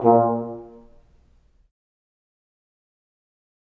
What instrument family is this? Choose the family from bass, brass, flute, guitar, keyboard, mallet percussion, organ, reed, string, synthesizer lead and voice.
brass